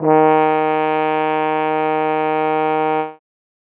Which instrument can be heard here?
acoustic brass instrument